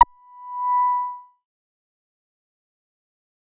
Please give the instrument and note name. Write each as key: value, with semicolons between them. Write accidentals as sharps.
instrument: synthesizer bass; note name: B5